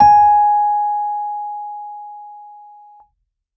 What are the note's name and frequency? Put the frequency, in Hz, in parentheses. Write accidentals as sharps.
G#5 (830.6 Hz)